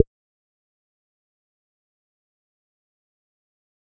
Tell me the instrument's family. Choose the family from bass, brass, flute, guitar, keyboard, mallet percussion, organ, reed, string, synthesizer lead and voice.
bass